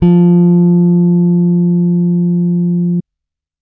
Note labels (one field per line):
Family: bass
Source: electronic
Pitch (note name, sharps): F3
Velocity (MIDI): 50